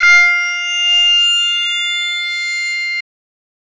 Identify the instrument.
synthesizer voice